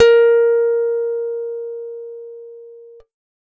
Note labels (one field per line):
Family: guitar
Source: acoustic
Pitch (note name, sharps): A#4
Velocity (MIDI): 127